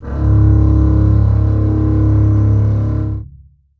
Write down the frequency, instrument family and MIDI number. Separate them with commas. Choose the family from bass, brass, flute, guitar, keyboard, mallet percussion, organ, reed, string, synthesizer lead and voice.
34.65 Hz, string, 25